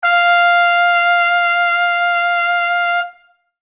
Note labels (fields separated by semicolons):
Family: brass; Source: acoustic; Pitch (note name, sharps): F5; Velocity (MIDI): 75